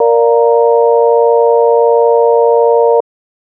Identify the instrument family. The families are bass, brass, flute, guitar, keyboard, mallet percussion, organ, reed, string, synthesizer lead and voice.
organ